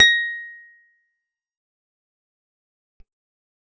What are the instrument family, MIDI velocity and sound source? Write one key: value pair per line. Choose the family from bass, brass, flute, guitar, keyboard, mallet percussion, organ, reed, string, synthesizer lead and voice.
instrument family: guitar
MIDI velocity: 127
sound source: acoustic